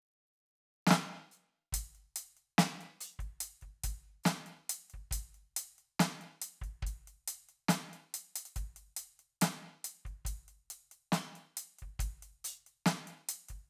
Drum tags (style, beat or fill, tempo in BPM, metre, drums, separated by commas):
half-time rock, beat, 140 BPM, 4/4, closed hi-hat, hi-hat pedal, snare, kick